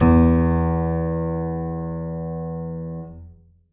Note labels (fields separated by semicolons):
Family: keyboard; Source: acoustic; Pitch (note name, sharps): E2; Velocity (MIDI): 100; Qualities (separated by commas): reverb